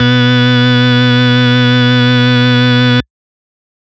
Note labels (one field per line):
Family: organ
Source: electronic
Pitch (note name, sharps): B2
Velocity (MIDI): 127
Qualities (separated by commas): distorted